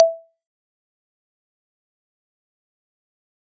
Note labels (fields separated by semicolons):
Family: mallet percussion; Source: acoustic; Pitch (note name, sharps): E5; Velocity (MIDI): 127; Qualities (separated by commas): fast decay, percussive